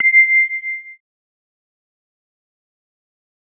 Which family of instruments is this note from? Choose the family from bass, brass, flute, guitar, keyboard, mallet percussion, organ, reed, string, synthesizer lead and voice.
organ